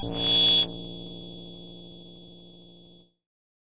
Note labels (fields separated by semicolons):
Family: keyboard; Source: synthesizer; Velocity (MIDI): 25; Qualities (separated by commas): bright, distorted